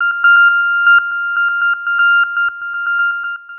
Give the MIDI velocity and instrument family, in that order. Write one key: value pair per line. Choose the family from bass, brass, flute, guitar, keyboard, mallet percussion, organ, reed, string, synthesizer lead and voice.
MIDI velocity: 25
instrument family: synthesizer lead